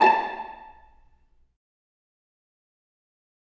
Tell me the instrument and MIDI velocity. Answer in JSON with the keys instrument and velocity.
{"instrument": "acoustic string instrument", "velocity": 127}